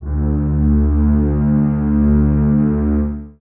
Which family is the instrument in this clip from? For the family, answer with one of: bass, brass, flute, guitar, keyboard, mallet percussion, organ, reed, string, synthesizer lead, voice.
string